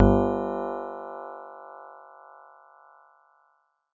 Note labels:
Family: keyboard; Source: electronic; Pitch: G1; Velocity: 75

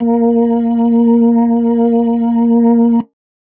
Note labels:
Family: organ; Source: electronic; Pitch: A#3; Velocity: 127; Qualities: dark

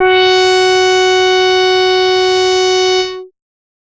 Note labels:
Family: bass; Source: synthesizer; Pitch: F#4; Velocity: 127; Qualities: bright, distorted

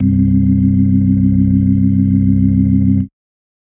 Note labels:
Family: organ; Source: electronic; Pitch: C1; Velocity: 100

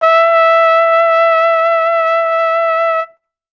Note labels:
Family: brass; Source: acoustic; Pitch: E5; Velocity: 100

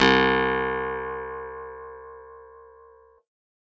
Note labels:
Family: guitar; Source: acoustic; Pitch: C2; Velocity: 50; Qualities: bright

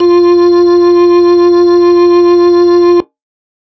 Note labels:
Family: organ; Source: electronic; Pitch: F4; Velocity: 25; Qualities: distorted

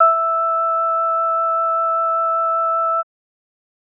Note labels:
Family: organ; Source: electronic; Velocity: 75; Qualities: multiphonic

